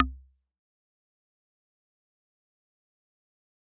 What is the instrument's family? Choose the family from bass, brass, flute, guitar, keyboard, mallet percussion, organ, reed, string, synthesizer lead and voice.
mallet percussion